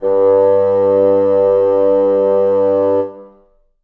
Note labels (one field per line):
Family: reed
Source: acoustic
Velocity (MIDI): 75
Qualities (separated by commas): reverb